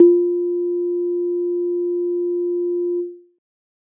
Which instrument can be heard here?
electronic keyboard